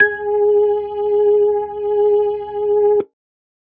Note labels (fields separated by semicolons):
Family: organ; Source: electronic; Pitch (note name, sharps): G#4; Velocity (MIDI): 75